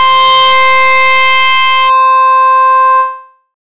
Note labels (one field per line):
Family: bass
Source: synthesizer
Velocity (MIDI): 127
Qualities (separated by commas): bright, distorted